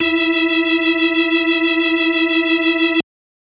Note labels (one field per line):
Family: organ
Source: electronic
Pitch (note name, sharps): E4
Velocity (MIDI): 50